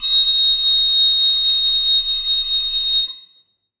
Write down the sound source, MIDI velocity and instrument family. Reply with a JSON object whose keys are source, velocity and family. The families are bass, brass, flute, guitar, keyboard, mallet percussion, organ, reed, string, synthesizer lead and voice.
{"source": "acoustic", "velocity": 100, "family": "flute"}